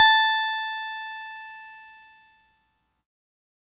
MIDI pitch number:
81